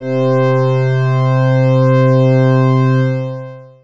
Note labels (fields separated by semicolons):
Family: organ; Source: electronic; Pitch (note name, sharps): C3; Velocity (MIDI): 100; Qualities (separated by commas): distorted, long release